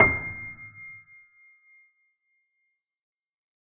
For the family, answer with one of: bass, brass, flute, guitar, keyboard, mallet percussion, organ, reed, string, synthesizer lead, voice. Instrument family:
keyboard